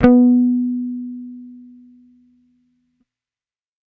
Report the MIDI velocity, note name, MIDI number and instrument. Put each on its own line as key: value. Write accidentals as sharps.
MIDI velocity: 127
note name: B3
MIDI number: 59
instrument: electronic bass